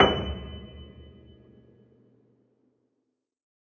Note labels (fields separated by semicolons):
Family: keyboard; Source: acoustic; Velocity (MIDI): 50; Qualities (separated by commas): reverb